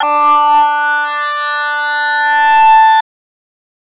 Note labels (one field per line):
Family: voice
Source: synthesizer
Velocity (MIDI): 75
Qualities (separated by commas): bright, distorted